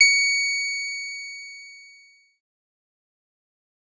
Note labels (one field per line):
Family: bass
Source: synthesizer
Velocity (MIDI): 100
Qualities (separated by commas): bright, distorted, fast decay